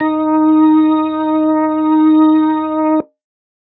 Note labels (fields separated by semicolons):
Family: organ; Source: electronic; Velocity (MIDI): 127